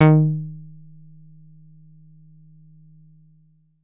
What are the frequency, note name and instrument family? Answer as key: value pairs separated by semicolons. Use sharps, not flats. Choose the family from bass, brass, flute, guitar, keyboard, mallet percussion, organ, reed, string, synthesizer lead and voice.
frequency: 155.6 Hz; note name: D#3; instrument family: guitar